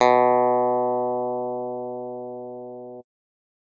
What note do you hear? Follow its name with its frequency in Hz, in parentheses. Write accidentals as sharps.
B2 (123.5 Hz)